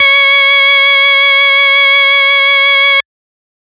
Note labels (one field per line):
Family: organ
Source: electronic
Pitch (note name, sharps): C#5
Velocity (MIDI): 100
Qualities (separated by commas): distorted